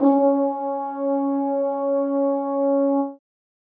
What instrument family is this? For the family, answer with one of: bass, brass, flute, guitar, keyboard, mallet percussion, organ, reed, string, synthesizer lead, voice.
brass